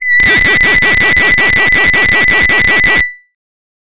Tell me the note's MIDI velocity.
100